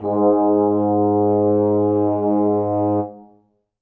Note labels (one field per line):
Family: brass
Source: acoustic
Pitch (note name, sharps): G#2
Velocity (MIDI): 25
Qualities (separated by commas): dark, reverb